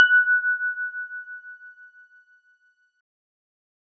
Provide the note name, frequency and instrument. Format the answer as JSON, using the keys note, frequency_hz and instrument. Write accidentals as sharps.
{"note": "F#6", "frequency_hz": 1480, "instrument": "electronic keyboard"}